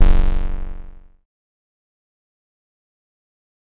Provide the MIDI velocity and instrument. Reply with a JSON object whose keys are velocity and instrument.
{"velocity": 25, "instrument": "synthesizer bass"}